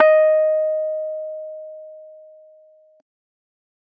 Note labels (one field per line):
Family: keyboard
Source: electronic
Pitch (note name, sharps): D#5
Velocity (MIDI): 75